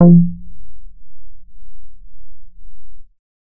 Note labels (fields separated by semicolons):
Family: bass; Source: synthesizer; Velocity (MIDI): 50; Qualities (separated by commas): dark, distorted